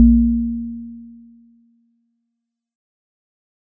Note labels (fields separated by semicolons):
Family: mallet percussion; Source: acoustic; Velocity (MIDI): 50; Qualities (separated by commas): fast decay